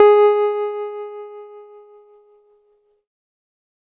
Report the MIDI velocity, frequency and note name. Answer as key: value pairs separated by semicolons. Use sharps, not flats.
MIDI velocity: 100; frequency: 415.3 Hz; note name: G#4